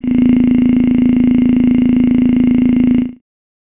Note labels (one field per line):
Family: voice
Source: synthesizer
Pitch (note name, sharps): A0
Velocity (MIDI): 25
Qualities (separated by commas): bright